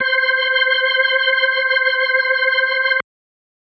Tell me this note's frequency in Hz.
523.3 Hz